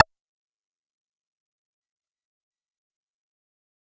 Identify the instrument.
synthesizer bass